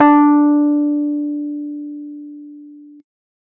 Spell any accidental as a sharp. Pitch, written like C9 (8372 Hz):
D4 (293.7 Hz)